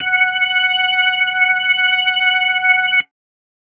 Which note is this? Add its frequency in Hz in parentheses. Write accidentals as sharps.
F#5 (740 Hz)